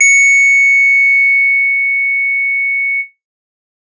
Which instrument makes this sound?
electronic guitar